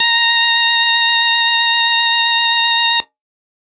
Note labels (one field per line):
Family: organ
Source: electronic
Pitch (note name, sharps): A#5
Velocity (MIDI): 100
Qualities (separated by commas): bright